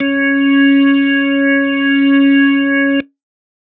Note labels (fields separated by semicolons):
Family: organ; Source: electronic; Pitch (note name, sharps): C#4; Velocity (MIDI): 100